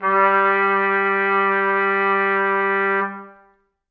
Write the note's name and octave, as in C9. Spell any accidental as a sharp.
G3